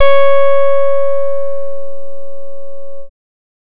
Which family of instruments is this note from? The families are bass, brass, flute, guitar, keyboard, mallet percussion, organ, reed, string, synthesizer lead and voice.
bass